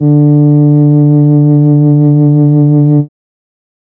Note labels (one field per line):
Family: keyboard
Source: synthesizer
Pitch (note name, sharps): D3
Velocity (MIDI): 100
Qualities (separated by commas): dark